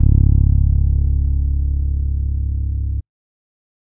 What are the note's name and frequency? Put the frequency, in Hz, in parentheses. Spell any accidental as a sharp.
C#1 (34.65 Hz)